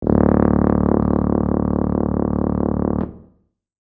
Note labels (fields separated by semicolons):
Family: brass; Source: acoustic; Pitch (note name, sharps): D1; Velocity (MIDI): 75